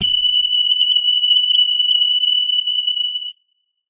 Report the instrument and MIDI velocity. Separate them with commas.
electronic guitar, 127